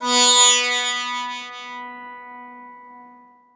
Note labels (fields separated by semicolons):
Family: guitar; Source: acoustic; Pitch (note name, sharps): B3; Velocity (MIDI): 25; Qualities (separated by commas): bright, reverb